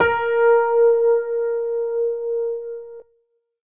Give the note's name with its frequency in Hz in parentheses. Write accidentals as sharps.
A#4 (466.2 Hz)